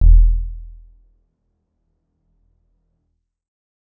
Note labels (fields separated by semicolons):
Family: keyboard; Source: electronic; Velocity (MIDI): 25; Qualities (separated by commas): dark, reverb